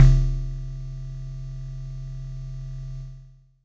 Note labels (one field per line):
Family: mallet percussion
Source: acoustic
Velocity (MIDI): 50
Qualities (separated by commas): distorted